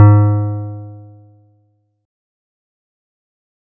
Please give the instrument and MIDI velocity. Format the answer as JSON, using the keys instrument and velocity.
{"instrument": "electronic keyboard", "velocity": 25}